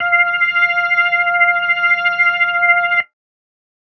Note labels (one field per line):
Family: keyboard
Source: electronic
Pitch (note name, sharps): F5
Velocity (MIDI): 50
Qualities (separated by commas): distorted